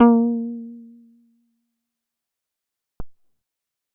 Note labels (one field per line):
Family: bass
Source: synthesizer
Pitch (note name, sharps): A#3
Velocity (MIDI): 75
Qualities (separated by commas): dark, fast decay